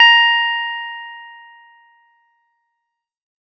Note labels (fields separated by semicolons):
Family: keyboard; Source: electronic; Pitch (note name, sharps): A#5; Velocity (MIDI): 25